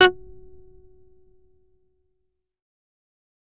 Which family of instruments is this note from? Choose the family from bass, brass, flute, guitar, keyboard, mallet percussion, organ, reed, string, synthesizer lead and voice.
bass